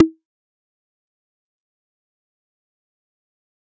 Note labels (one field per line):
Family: bass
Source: synthesizer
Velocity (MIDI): 25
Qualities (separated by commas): fast decay, percussive